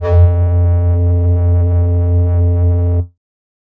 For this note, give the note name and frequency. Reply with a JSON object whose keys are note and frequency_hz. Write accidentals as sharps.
{"note": "F2", "frequency_hz": 87.31}